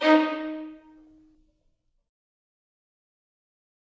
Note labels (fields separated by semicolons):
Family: string; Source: acoustic; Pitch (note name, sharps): D#4; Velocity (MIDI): 127; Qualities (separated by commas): fast decay, reverb